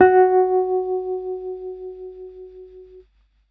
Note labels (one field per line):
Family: keyboard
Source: electronic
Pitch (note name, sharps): F#4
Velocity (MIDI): 75